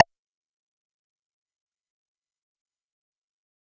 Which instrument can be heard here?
synthesizer bass